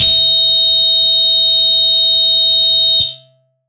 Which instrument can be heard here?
electronic guitar